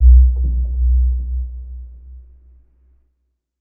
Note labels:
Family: synthesizer lead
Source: synthesizer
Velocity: 50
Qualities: dark, non-linear envelope, reverb

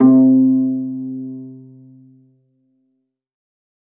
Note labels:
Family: string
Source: acoustic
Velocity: 127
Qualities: dark, reverb

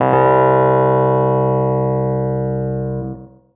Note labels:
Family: keyboard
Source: electronic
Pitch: C2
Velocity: 127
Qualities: distorted, tempo-synced

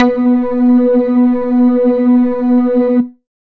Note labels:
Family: bass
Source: synthesizer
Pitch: B3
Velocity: 75

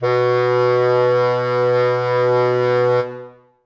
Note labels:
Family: reed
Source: acoustic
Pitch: B2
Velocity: 127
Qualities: reverb

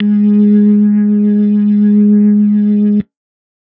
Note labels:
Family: organ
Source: electronic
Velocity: 50

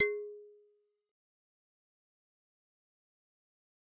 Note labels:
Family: mallet percussion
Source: acoustic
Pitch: G#4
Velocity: 25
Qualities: fast decay, percussive

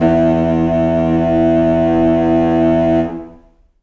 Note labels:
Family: reed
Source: acoustic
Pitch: E2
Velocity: 75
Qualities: distorted, long release, reverb

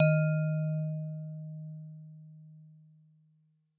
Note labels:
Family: mallet percussion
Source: acoustic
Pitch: D#3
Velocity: 127

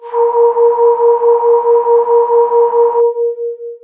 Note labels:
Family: voice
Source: synthesizer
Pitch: A#4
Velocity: 100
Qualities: distorted, long release

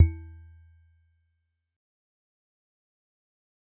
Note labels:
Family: mallet percussion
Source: acoustic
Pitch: E2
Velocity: 50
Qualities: fast decay, percussive

